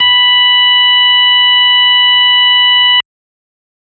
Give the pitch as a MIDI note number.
83